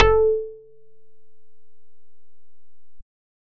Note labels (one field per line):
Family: bass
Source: synthesizer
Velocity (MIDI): 75